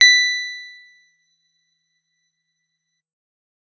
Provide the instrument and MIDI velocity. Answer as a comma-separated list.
electronic guitar, 75